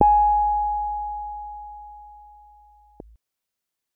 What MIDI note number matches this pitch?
80